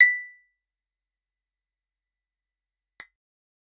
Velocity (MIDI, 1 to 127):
100